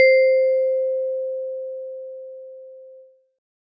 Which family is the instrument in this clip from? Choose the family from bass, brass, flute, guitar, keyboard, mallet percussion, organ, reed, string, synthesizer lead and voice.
mallet percussion